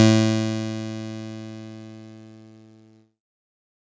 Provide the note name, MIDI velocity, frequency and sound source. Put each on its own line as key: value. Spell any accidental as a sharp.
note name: A2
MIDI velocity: 127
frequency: 110 Hz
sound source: electronic